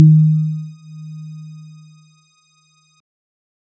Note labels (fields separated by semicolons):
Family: keyboard; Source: electronic; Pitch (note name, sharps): D#3; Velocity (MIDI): 100; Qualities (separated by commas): dark